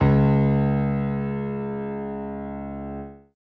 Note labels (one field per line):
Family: keyboard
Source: acoustic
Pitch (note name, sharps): C#2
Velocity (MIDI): 100